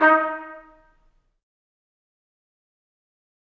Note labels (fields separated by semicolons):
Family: brass; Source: acoustic; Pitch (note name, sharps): D#4; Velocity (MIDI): 50; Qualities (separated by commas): fast decay, percussive, reverb